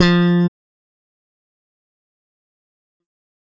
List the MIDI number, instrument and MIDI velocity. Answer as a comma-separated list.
53, electronic bass, 75